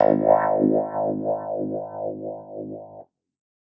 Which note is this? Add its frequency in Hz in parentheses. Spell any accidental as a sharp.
G#1 (51.91 Hz)